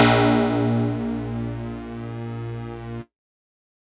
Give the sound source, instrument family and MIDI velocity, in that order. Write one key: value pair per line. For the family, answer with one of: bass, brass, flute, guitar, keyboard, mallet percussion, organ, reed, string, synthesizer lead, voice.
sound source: electronic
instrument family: mallet percussion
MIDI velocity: 25